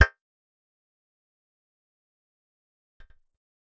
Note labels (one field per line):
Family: bass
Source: synthesizer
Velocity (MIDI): 100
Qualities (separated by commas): fast decay, percussive